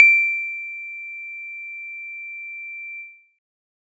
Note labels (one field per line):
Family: guitar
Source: synthesizer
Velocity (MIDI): 100